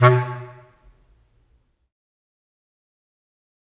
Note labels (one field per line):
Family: reed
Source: acoustic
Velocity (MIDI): 50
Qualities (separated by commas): fast decay, percussive, reverb